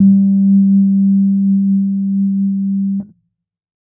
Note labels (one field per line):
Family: keyboard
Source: electronic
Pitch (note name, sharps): G3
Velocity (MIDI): 50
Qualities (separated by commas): dark